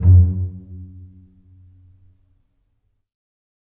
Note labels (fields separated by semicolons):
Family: string; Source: acoustic; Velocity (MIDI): 75; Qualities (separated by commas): dark, reverb